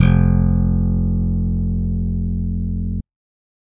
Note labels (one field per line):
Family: bass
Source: electronic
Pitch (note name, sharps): F1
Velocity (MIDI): 75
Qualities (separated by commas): bright